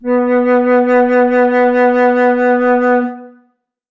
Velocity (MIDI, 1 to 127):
100